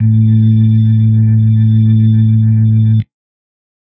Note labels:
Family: organ; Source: electronic; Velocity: 75; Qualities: dark

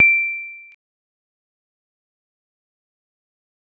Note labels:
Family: mallet percussion; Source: acoustic; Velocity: 25; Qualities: fast decay, percussive

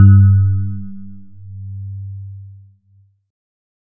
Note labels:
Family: keyboard; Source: electronic; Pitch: G2; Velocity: 75

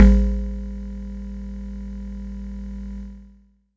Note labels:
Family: mallet percussion; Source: acoustic; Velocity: 75; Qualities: distorted

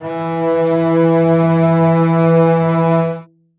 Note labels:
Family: string; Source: acoustic; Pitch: E3; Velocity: 75; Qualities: reverb

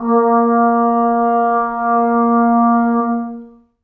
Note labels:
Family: brass; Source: acoustic; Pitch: A#3; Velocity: 25; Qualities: long release, reverb

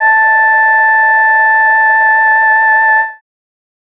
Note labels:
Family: voice; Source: synthesizer; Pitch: A5; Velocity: 100

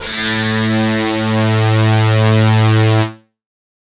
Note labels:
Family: guitar; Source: electronic; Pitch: A2; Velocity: 25

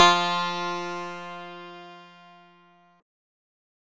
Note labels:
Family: synthesizer lead; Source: synthesizer; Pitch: F3; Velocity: 25; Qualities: bright, distorted

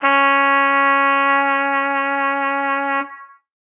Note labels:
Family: brass; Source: acoustic; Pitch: C#4; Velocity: 50; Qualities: distorted

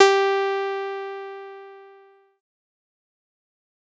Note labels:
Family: bass; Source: synthesizer; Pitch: G4; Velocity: 50; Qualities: distorted, fast decay

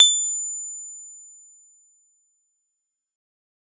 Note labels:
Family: guitar; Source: synthesizer; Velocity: 75; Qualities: bright

